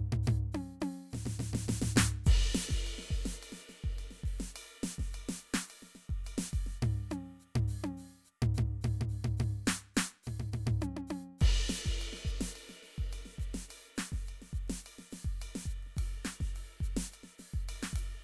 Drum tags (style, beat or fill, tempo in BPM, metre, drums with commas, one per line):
Afro-Cuban
beat
105 BPM
4/4
crash, ride, ride bell, closed hi-hat, open hi-hat, hi-hat pedal, snare, high tom, floor tom, kick